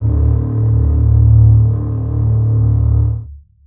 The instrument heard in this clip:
acoustic string instrument